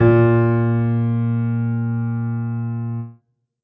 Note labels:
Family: keyboard; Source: acoustic; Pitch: A#2; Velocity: 75; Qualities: reverb

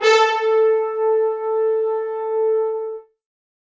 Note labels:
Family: brass; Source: acoustic; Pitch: A4; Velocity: 75; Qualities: bright, reverb

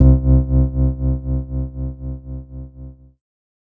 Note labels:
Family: keyboard; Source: electronic; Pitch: C2; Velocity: 100; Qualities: dark

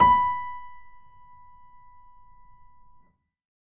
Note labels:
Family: keyboard; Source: acoustic; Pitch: B5; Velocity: 100; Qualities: reverb

